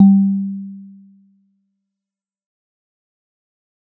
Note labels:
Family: mallet percussion; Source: acoustic; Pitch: G3; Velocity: 127; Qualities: dark, fast decay

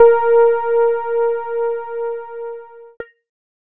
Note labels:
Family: keyboard; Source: electronic; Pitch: A#4; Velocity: 50; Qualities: distorted

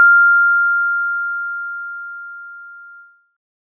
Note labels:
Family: mallet percussion; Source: acoustic; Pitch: F6; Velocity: 127; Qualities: bright

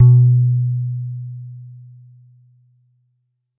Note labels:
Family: guitar; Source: synthesizer; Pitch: B2; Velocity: 25; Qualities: dark

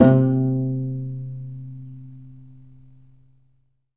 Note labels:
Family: guitar; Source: acoustic; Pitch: C3; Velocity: 75; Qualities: reverb

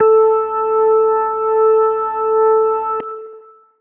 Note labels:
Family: organ; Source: electronic; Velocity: 75; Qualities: long release

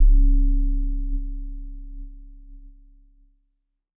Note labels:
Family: keyboard; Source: electronic; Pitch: C#1; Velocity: 75; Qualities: dark

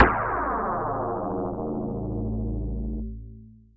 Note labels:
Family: mallet percussion; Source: electronic; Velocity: 100; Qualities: long release

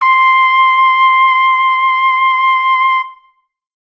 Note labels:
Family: brass; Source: acoustic; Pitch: C6; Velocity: 25

